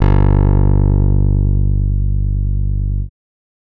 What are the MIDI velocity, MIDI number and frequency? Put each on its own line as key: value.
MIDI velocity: 50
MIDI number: 31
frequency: 49 Hz